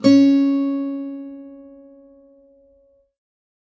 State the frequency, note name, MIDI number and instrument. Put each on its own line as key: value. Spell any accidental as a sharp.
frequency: 277.2 Hz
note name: C#4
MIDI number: 61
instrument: acoustic guitar